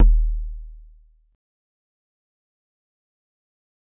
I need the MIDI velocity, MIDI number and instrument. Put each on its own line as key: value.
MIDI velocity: 50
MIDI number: 27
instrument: acoustic mallet percussion instrument